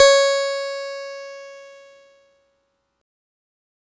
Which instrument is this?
electronic keyboard